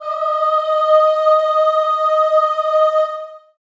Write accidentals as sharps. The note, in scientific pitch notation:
D#5